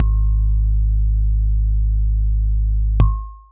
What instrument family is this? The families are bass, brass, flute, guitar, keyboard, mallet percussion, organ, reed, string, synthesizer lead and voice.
keyboard